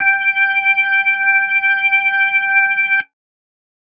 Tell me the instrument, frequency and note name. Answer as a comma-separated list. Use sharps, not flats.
electronic organ, 784 Hz, G5